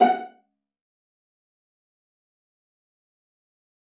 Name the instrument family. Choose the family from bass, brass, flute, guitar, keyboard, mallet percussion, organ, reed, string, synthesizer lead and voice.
string